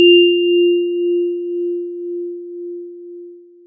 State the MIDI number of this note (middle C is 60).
65